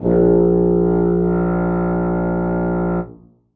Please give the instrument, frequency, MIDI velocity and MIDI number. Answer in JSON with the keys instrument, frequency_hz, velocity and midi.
{"instrument": "acoustic brass instrument", "frequency_hz": 58.27, "velocity": 127, "midi": 34}